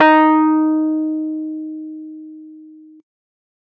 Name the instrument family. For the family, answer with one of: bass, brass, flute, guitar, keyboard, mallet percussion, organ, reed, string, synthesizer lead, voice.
keyboard